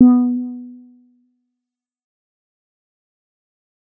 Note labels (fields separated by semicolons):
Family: bass; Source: synthesizer; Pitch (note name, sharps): B3; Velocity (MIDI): 25; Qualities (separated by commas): dark, fast decay